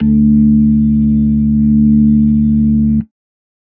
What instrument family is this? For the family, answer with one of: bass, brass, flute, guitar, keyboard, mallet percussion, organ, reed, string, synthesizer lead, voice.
organ